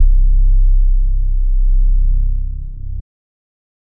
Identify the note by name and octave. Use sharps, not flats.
C1